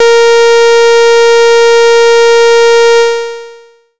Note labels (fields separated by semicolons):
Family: bass; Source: synthesizer; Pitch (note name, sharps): A#4; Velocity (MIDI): 75; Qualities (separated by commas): bright, distorted, long release